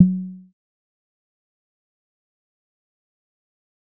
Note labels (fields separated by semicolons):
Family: bass; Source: synthesizer; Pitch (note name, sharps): F#3; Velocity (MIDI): 25; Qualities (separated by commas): dark, fast decay, percussive